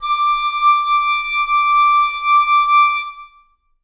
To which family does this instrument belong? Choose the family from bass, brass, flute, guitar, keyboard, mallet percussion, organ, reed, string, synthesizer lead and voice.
reed